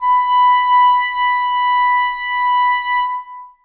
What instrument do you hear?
acoustic reed instrument